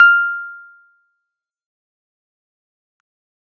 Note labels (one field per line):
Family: keyboard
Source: electronic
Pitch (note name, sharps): F6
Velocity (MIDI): 100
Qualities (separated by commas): fast decay, percussive